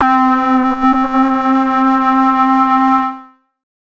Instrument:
synthesizer lead